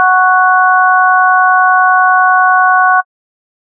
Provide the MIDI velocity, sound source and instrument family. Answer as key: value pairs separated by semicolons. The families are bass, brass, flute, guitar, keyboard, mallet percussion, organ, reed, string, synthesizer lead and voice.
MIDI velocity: 127; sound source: electronic; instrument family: organ